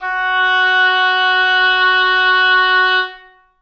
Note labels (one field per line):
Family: reed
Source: acoustic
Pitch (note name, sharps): F#4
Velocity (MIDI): 127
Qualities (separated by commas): reverb